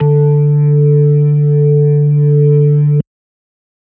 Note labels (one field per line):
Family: organ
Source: electronic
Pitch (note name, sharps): D3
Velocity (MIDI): 100